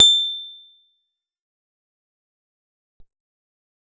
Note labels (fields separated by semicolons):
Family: guitar; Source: acoustic; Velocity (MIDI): 100; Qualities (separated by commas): bright, fast decay, percussive